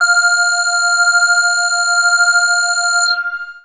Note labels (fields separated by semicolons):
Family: bass; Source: synthesizer; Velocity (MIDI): 127; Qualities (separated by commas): distorted, long release, multiphonic